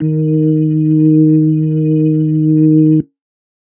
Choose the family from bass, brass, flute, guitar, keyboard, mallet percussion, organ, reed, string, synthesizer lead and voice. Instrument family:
organ